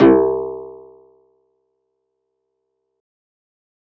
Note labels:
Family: guitar; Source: synthesizer; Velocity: 100

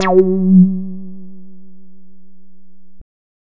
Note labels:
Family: bass; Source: synthesizer; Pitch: F#3; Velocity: 50; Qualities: distorted

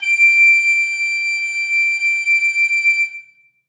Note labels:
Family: flute; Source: acoustic; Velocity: 127; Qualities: reverb

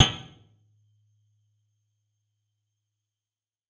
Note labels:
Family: guitar; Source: electronic; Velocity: 50; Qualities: percussive, reverb

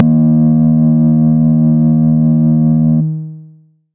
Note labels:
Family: bass; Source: synthesizer; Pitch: D#2; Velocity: 100; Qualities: long release, multiphonic

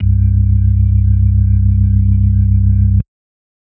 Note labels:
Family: organ; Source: electronic; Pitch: C1; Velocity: 100; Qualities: dark

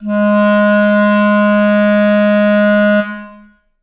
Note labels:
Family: reed; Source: acoustic; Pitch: G#3; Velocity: 75; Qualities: long release, reverb

